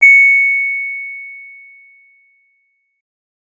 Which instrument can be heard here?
electronic keyboard